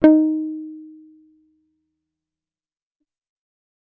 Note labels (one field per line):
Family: bass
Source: electronic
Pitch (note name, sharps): D#4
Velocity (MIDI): 100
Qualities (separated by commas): fast decay